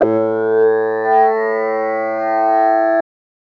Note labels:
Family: voice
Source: synthesizer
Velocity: 75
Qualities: distorted

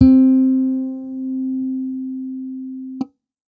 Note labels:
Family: bass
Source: electronic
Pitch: C4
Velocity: 50

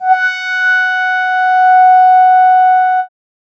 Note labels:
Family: keyboard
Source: synthesizer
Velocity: 100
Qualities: bright

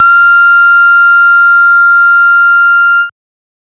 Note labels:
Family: bass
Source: synthesizer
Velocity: 25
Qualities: bright, distorted, multiphonic

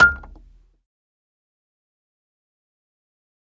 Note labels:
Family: mallet percussion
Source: acoustic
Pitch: F6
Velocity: 50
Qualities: fast decay, percussive, reverb

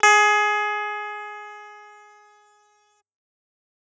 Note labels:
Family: guitar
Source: electronic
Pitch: G#4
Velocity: 127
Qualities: bright

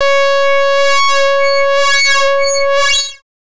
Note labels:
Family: bass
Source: synthesizer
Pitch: C#5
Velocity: 75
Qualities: distorted, non-linear envelope

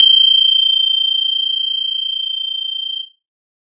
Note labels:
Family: synthesizer lead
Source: synthesizer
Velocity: 100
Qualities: distorted

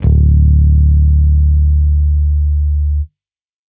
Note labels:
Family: bass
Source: electronic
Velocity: 127

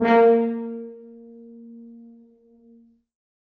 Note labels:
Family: brass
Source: acoustic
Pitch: A#3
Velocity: 75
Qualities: reverb

